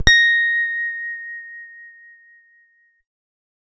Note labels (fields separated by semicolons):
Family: guitar; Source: electronic; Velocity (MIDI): 100